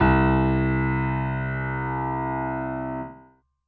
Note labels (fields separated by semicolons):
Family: keyboard; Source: acoustic; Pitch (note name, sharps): C2; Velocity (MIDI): 75